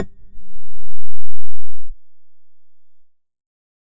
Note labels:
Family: bass; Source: synthesizer; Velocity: 25

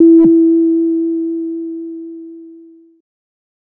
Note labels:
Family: bass; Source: synthesizer; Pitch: E4; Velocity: 50; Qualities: distorted

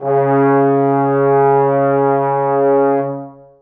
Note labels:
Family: brass; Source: acoustic; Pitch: C#3; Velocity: 75; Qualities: dark, long release, reverb

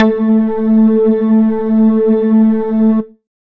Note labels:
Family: bass; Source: synthesizer; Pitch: A3; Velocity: 75

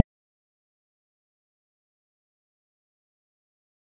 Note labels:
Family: mallet percussion; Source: electronic; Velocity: 25; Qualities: fast decay, percussive

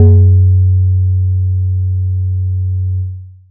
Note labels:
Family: mallet percussion; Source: acoustic; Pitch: F#2; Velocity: 75; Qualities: long release

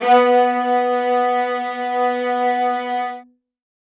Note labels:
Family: string; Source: acoustic; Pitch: B3; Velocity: 127; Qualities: reverb

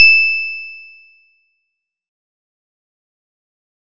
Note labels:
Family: guitar; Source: synthesizer; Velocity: 50; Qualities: bright, fast decay

